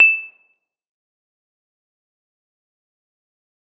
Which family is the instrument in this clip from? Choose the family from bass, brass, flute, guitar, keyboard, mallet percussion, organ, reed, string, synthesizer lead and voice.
mallet percussion